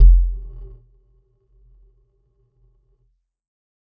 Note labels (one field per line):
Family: mallet percussion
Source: electronic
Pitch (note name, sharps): F1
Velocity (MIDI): 50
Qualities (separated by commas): dark, non-linear envelope, percussive